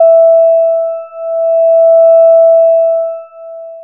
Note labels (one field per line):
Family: bass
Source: synthesizer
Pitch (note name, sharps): E5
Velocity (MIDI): 75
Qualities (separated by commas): long release